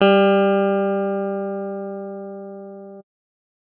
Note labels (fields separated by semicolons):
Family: keyboard; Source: electronic; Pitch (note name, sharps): G3; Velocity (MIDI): 100